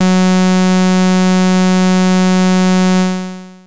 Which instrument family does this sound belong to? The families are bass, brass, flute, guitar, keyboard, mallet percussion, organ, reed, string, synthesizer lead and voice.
bass